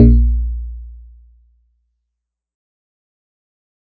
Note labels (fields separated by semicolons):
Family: guitar; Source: synthesizer; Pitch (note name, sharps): A#1; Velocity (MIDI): 75; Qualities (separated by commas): dark, fast decay